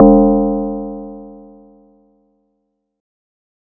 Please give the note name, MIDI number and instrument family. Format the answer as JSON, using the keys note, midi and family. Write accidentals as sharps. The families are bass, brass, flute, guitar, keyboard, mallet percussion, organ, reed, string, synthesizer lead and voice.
{"note": "E1", "midi": 28, "family": "mallet percussion"}